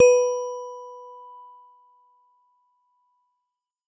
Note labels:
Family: mallet percussion; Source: acoustic; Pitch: B4; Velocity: 75

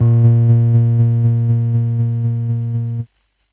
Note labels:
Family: keyboard; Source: electronic; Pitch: A#2; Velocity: 50; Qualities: dark, distorted, tempo-synced

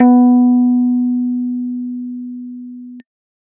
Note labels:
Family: keyboard; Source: electronic; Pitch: B3; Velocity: 50

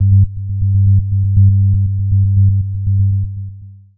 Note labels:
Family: synthesizer lead; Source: synthesizer; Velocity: 127; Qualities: dark, long release, tempo-synced

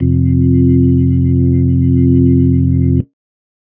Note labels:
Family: organ; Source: electronic; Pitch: F1; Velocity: 100; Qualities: dark

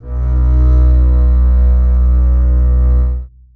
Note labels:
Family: string; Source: acoustic; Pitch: B1; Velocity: 75; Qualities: long release, reverb

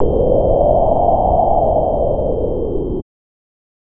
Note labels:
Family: bass; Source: synthesizer; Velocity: 25; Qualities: distorted

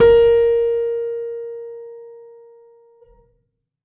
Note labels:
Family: keyboard; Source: acoustic; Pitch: A#4; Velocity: 100; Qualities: reverb

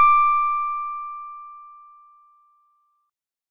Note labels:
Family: organ; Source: electronic; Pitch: D6; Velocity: 100

